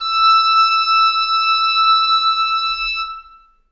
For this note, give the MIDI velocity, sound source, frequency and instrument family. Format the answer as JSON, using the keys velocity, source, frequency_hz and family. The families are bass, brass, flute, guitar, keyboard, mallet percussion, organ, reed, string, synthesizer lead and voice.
{"velocity": 75, "source": "acoustic", "frequency_hz": 1319, "family": "reed"}